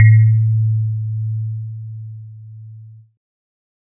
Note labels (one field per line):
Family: keyboard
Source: electronic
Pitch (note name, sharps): A2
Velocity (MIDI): 100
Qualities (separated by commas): multiphonic